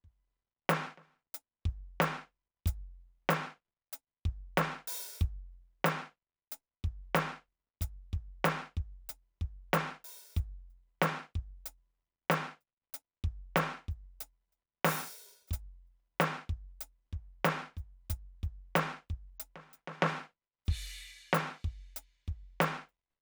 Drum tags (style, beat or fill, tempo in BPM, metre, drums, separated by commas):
rock, beat, 93 BPM, 4/4, crash, closed hi-hat, open hi-hat, hi-hat pedal, snare, kick